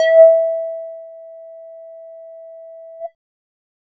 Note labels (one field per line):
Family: bass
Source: synthesizer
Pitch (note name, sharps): E5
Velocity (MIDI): 50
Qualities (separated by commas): dark, distorted